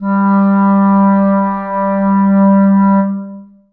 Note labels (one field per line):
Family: reed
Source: acoustic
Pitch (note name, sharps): G3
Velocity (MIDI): 100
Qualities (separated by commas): dark, long release, reverb